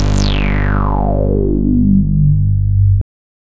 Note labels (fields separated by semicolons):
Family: bass; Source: synthesizer; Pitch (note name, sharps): G1; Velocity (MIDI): 127; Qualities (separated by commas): bright, distorted